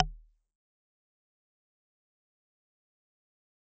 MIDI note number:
27